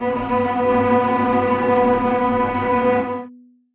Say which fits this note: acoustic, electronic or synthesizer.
acoustic